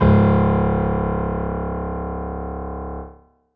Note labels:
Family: keyboard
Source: acoustic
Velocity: 100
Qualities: reverb

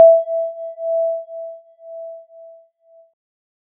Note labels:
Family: keyboard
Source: synthesizer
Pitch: E5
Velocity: 100

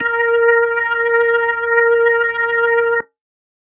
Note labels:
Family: organ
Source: electronic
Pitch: A#4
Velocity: 75

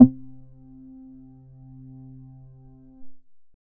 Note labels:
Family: bass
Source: synthesizer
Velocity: 25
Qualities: distorted, percussive

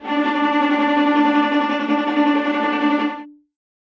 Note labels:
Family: string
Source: acoustic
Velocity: 100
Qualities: bright, non-linear envelope, reverb

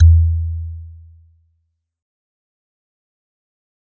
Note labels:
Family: mallet percussion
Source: acoustic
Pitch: E2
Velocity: 75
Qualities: dark, fast decay

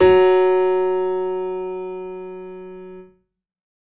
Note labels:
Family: keyboard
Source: acoustic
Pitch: F#3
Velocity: 100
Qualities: reverb

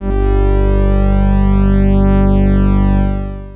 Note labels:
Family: organ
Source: electronic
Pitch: G1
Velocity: 100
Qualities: distorted, long release

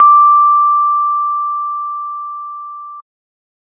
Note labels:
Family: organ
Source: electronic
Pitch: D6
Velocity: 25

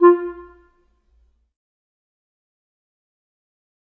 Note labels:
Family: reed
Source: acoustic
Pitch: F4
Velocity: 50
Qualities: fast decay, percussive, reverb

